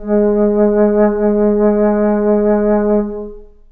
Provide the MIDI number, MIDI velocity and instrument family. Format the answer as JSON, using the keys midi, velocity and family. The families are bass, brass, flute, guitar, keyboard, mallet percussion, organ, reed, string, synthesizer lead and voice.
{"midi": 56, "velocity": 50, "family": "flute"}